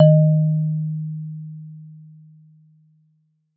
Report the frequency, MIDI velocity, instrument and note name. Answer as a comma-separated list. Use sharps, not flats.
155.6 Hz, 75, acoustic mallet percussion instrument, D#3